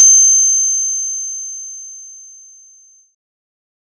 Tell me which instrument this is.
synthesizer bass